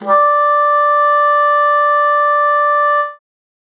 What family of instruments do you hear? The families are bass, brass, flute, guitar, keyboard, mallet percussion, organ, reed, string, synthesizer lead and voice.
reed